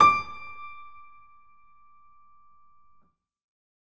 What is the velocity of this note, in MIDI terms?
127